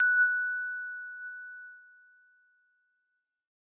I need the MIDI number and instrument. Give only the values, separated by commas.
90, electronic keyboard